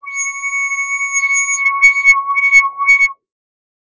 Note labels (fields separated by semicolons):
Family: bass; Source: synthesizer; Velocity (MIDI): 75; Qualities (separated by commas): distorted, non-linear envelope